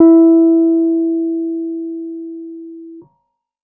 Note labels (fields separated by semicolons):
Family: keyboard; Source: electronic; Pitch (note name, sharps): E4; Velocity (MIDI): 50